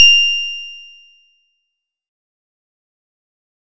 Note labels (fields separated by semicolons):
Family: guitar; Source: synthesizer; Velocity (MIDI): 50; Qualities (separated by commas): bright, fast decay